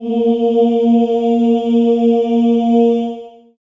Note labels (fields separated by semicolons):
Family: voice; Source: acoustic; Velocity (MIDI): 127; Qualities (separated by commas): dark, reverb